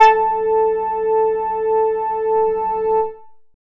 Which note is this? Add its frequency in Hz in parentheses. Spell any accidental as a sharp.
A4 (440 Hz)